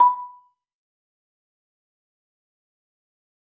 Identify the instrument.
acoustic mallet percussion instrument